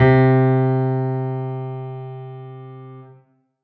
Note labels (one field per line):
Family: keyboard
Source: acoustic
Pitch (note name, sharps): C3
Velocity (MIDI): 100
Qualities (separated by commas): reverb